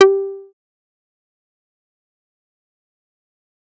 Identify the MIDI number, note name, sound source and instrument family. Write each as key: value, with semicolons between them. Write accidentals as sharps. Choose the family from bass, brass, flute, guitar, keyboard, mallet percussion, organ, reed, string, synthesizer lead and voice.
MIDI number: 67; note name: G4; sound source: synthesizer; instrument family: bass